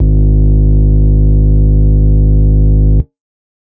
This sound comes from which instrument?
electronic organ